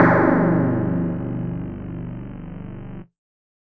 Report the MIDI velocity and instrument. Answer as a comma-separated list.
25, electronic mallet percussion instrument